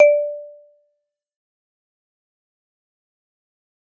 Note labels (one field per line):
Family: mallet percussion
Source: acoustic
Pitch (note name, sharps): D5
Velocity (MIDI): 127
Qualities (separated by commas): fast decay, percussive